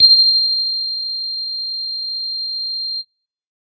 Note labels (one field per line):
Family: bass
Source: synthesizer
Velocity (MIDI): 75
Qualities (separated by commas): bright